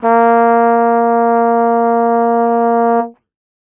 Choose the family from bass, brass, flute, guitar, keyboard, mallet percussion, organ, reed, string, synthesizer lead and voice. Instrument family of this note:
brass